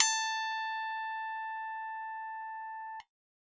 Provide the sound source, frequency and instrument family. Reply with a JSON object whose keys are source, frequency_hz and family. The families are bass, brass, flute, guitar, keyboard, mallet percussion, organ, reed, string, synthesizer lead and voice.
{"source": "electronic", "frequency_hz": 880, "family": "keyboard"}